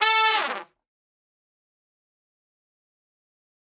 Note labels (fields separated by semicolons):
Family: brass; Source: acoustic; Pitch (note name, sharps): A4; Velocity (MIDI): 127; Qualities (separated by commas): bright, fast decay, reverb